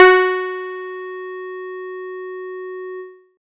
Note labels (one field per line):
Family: guitar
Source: synthesizer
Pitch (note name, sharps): F#4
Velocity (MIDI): 127